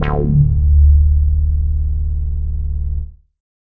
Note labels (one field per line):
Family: bass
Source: synthesizer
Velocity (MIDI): 75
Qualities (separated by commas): distorted, non-linear envelope